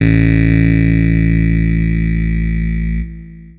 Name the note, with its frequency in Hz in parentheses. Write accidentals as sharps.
A1 (55 Hz)